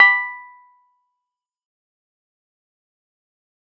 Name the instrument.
electronic keyboard